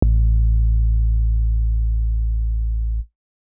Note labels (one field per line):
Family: keyboard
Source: electronic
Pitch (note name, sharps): A1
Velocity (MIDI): 25